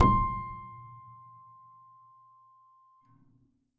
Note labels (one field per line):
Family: keyboard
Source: acoustic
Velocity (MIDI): 75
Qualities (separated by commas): reverb